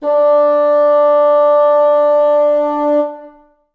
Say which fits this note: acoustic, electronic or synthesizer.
acoustic